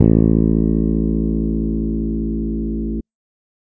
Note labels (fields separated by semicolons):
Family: bass; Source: electronic; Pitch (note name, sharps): A1; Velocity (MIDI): 127